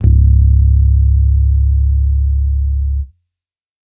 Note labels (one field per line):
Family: bass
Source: electronic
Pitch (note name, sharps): C#1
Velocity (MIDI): 25